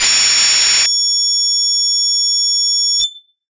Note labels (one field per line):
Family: guitar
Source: electronic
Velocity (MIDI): 50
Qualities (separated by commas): bright, distorted